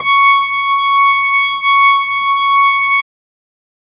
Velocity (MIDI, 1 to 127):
127